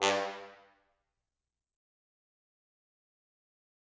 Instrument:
acoustic brass instrument